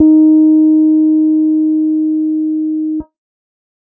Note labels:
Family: keyboard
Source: electronic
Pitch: D#4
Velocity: 50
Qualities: dark

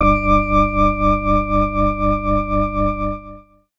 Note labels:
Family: organ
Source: electronic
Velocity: 75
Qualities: distorted

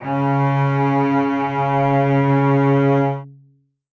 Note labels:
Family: string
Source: acoustic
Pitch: C#3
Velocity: 100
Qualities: reverb

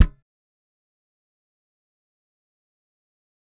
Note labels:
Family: bass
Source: electronic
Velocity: 50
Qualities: fast decay, percussive

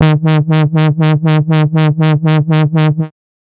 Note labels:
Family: bass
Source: synthesizer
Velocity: 75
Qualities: bright, distorted, tempo-synced

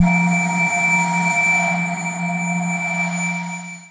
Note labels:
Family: mallet percussion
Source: electronic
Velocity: 25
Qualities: bright, long release, non-linear envelope

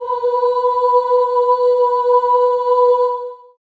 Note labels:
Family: voice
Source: acoustic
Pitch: B4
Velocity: 50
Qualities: long release, reverb

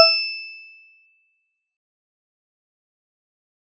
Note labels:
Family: mallet percussion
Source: acoustic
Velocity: 100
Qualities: bright, fast decay, percussive

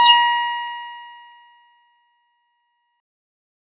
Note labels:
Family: bass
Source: synthesizer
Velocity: 127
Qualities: distorted

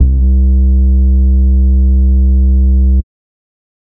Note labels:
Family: bass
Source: synthesizer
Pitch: C2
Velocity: 25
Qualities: dark, distorted, tempo-synced

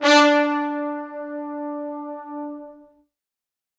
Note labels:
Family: brass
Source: acoustic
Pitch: D4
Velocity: 50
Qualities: bright, reverb

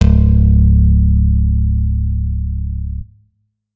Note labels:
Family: guitar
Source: electronic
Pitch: C#1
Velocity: 100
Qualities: reverb

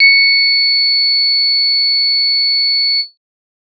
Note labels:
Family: bass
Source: synthesizer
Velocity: 25

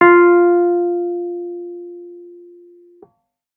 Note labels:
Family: keyboard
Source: electronic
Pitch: F4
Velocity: 75

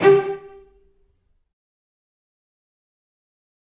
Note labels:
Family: string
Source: acoustic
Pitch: G4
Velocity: 100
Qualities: fast decay, percussive, reverb

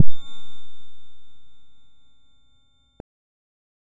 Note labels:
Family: bass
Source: synthesizer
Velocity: 50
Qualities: dark, distorted, non-linear envelope

